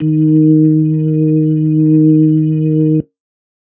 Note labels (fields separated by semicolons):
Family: organ; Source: electronic; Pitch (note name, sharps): D#3; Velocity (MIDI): 50; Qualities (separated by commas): dark